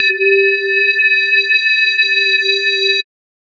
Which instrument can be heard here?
electronic mallet percussion instrument